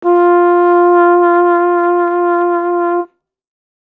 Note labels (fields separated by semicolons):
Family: brass; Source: acoustic; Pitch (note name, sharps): F4; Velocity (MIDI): 25